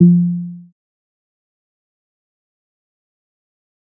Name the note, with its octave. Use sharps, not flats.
F3